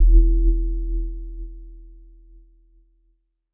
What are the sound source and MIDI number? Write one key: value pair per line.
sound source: electronic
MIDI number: 28